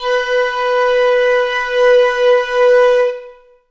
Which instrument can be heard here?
acoustic flute